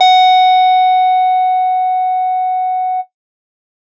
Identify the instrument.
electronic guitar